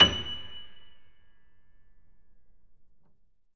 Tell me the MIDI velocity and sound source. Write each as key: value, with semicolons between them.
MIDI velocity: 75; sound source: acoustic